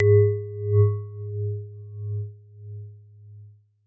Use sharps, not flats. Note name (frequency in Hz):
G#2 (103.8 Hz)